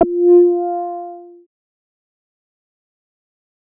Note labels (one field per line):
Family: bass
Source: synthesizer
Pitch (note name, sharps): F4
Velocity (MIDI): 25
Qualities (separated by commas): distorted, fast decay